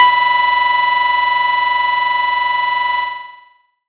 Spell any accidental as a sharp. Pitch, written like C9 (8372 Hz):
B5 (987.8 Hz)